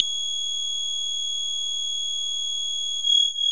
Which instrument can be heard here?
synthesizer bass